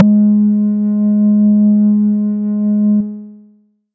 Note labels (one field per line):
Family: bass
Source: synthesizer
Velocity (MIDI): 75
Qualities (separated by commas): long release, multiphonic